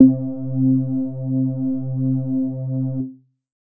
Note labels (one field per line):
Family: keyboard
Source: electronic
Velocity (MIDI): 75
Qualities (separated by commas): distorted